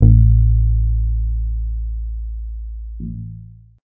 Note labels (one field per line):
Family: guitar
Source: electronic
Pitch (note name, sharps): A1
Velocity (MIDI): 25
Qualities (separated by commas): long release